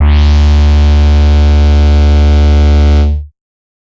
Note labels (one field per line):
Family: bass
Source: synthesizer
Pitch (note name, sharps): D2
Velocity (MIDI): 75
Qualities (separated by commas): bright, distorted